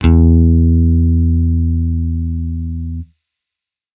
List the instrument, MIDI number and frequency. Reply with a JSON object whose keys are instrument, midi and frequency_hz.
{"instrument": "electronic bass", "midi": 40, "frequency_hz": 82.41}